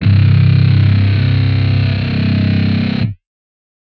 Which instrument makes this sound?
synthesizer guitar